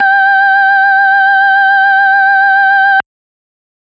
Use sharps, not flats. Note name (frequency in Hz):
G5 (784 Hz)